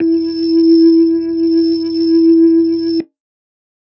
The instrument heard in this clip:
electronic organ